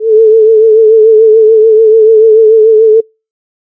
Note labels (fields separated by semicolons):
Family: flute; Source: synthesizer; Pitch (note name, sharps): A4; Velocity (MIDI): 127